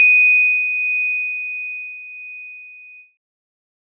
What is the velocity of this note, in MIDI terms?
25